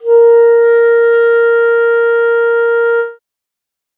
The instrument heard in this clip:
acoustic reed instrument